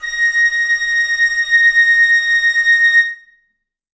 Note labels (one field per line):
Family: reed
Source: acoustic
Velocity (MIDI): 50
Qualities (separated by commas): reverb